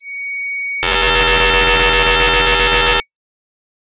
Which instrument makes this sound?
synthesizer voice